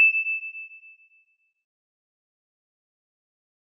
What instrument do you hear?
acoustic mallet percussion instrument